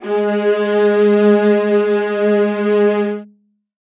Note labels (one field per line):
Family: string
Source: acoustic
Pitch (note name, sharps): G#3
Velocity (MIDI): 127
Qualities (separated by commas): reverb